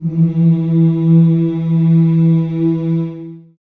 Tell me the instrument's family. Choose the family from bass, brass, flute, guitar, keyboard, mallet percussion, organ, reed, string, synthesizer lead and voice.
voice